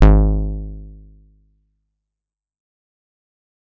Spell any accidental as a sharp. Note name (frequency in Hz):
G#1 (51.91 Hz)